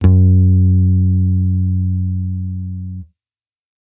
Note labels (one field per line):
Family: bass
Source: electronic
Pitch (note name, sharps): F#2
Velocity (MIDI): 75